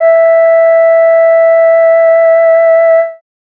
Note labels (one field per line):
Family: voice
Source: synthesizer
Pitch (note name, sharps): E5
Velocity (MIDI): 100